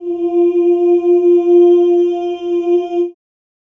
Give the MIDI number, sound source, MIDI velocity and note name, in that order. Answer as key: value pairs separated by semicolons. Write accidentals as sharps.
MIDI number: 65; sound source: acoustic; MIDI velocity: 100; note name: F4